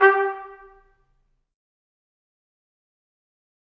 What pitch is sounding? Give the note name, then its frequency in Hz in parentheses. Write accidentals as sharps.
G4 (392 Hz)